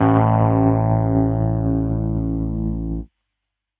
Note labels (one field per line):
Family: keyboard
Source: electronic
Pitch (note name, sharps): A1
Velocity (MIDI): 100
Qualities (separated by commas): distorted